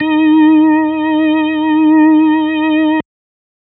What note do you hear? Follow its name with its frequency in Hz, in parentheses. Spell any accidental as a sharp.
D#4 (311.1 Hz)